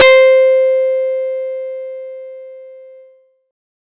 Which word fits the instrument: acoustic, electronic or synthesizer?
acoustic